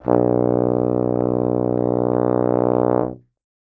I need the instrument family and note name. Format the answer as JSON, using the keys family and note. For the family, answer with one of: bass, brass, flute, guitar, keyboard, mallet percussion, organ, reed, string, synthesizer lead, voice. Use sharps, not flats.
{"family": "brass", "note": "B1"}